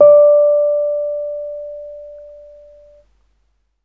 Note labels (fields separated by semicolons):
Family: keyboard; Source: electronic; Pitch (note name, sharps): D5; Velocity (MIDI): 50; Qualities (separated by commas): dark